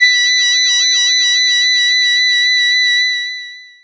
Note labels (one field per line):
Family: voice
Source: synthesizer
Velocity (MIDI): 50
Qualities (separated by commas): bright, distorted, long release